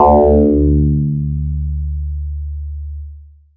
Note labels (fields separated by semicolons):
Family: bass; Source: synthesizer; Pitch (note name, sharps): D2; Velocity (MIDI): 100; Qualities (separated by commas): distorted